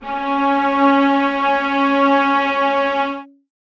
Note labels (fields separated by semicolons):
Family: string; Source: acoustic; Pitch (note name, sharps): C#4; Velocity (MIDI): 50; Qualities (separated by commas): reverb